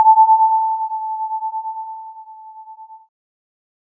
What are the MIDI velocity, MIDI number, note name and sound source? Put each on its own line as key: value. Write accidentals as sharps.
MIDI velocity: 100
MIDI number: 81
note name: A5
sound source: electronic